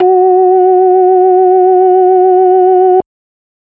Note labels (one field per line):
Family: organ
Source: electronic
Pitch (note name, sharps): F#4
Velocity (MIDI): 75